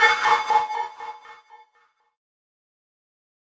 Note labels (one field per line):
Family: keyboard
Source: electronic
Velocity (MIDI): 127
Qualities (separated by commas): fast decay, non-linear envelope